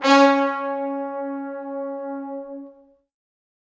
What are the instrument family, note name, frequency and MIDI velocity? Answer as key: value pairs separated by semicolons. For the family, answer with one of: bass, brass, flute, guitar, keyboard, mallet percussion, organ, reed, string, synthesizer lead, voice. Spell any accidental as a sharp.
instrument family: brass; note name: C#4; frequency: 277.2 Hz; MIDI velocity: 75